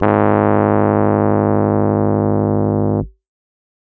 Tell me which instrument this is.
electronic keyboard